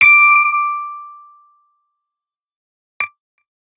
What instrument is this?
electronic guitar